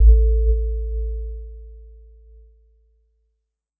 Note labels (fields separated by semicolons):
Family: keyboard; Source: electronic; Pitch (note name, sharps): A1; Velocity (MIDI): 50; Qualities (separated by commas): dark